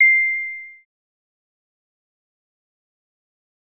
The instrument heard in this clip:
synthesizer lead